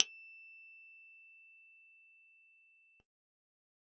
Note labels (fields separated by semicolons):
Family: keyboard; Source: electronic; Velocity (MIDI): 100; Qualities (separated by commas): percussive